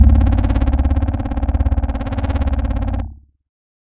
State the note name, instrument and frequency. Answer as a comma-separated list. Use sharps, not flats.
C#0, electronic keyboard, 17.32 Hz